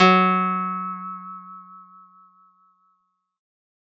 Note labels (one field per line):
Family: guitar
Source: acoustic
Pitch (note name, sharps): F#3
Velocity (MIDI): 75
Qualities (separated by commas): bright